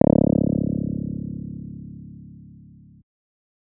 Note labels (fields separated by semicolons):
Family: guitar; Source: electronic; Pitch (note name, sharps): C#1; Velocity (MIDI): 25